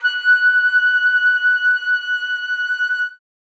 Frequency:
1480 Hz